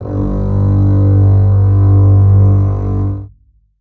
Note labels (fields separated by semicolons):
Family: string; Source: acoustic; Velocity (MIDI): 127; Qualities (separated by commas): reverb